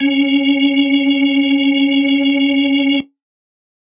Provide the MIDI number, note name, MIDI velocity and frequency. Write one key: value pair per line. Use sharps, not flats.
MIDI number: 61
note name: C#4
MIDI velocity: 75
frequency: 277.2 Hz